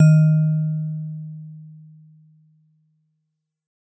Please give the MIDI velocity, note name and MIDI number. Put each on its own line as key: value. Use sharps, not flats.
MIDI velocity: 75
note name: D#3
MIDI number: 51